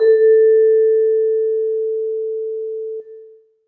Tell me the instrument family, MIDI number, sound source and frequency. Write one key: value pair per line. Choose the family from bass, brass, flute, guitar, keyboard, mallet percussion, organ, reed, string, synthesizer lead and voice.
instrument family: mallet percussion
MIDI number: 69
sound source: acoustic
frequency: 440 Hz